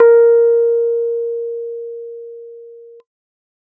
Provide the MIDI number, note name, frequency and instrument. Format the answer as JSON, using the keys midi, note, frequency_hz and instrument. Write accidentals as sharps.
{"midi": 70, "note": "A#4", "frequency_hz": 466.2, "instrument": "electronic keyboard"}